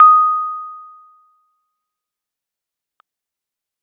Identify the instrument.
electronic keyboard